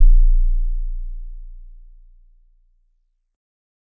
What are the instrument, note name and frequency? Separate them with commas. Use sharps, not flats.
acoustic mallet percussion instrument, A#0, 29.14 Hz